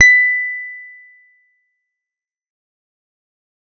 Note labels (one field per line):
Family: guitar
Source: electronic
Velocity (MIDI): 100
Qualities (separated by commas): fast decay